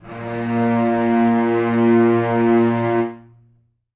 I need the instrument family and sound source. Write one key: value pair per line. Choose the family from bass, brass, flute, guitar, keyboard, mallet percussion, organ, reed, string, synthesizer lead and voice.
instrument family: string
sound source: acoustic